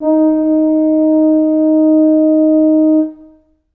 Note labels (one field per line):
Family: brass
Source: acoustic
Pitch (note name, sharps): D#4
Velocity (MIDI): 25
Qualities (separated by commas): reverb